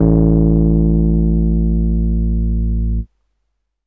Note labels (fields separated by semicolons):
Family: keyboard; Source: electronic; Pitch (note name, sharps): A1; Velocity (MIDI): 75; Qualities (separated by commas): distorted